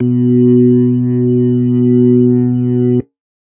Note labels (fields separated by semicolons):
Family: organ; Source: electronic; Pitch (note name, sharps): B2; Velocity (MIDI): 127